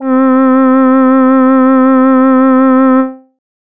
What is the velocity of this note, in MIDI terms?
50